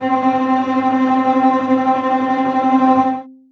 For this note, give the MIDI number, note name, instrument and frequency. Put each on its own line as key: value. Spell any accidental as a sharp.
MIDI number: 60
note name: C4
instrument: acoustic string instrument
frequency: 261.6 Hz